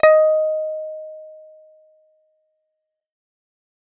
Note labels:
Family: bass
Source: synthesizer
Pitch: D#5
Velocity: 127

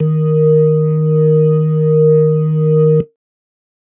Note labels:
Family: keyboard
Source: electronic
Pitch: D#3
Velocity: 50

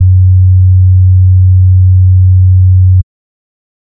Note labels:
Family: bass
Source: synthesizer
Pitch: F#2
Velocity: 127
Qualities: dark

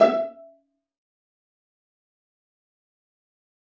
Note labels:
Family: string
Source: acoustic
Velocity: 75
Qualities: fast decay, percussive, reverb

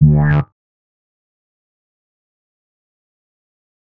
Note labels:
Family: bass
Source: synthesizer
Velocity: 100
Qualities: distorted, fast decay

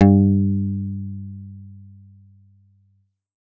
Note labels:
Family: guitar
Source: electronic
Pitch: G2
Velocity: 100

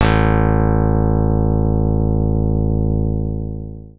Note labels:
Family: keyboard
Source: electronic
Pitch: A0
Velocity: 100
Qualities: bright, long release

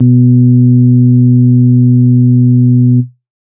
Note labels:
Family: organ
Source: electronic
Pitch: B2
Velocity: 50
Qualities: dark

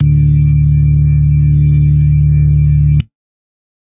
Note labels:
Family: organ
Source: electronic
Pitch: D1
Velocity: 25

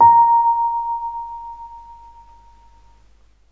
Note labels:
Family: keyboard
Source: electronic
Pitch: A#5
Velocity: 25

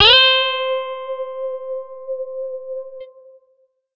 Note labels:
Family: guitar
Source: electronic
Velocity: 127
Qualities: bright, distorted

